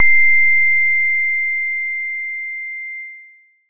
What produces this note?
synthesizer bass